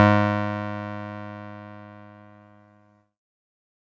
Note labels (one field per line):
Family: keyboard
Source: electronic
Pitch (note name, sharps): G#2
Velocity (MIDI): 25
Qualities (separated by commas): distorted